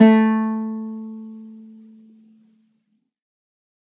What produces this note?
acoustic string instrument